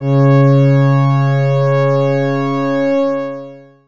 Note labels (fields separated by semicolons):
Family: organ; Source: electronic; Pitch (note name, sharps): C#3; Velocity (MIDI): 50; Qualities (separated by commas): distorted, long release